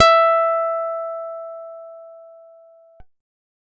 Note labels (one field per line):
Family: guitar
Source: acoustic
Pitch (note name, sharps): E5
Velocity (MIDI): 50